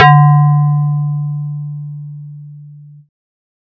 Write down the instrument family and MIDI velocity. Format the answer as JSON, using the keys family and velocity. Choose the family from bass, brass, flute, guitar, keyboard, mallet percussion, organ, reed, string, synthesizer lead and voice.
{"family": "bass", "velocity": 127}